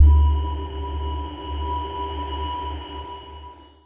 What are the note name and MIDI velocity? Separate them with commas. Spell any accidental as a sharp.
D2, 25